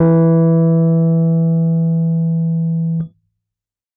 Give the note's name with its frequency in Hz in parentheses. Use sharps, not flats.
E3 (164.8 Hz)